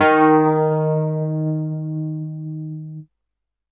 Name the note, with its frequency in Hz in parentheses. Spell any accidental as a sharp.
D#3 (155.6 Hz)